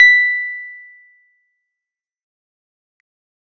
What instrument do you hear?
electronic keyboard